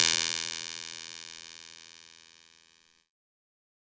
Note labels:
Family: keyboard; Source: electronic; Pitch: E2; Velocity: 75; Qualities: bright, distorted

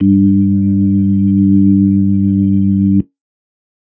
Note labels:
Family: organ; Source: electronic; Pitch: G2; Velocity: 25; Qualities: dark

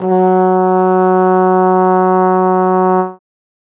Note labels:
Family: brass; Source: acoustic; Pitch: F#3; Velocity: 75

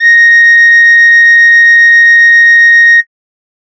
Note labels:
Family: flute; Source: synthesizer; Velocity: 25

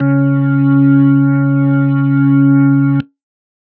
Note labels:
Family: organ; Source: electronic; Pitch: C#3; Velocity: 50

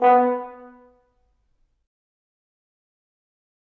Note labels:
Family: brass; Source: acoustic; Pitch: B3; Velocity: 75; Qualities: fast decay, percussive, reverb

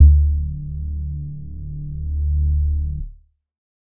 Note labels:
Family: keyboard; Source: electronic; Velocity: 75; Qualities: dark, distorted

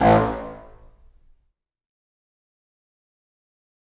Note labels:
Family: reed; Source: acoustic; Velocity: 127; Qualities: fast decay, percussive, reverb

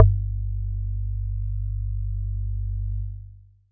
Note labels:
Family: mallet percussion; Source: acoustic; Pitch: G1; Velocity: 127; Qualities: dark

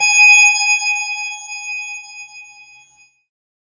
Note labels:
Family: keyboard; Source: synthesizer; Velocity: 127; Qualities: bright

